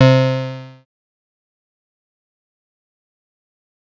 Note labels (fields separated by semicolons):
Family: synthesizer lead; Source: synthesizer; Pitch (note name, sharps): C3; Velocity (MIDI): 127; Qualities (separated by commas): distorted, fast decay